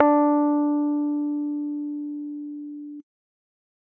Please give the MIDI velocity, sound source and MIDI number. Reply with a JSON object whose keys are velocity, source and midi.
{"velocity": 75, "source": "electronic", "midi": 62}